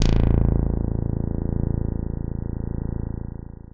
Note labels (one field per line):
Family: guitar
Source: synthesizer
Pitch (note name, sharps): A0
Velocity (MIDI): 127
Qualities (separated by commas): long release